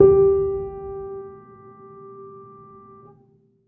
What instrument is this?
acoustic keyboard